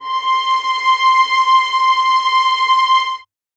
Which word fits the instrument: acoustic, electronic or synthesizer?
acoustic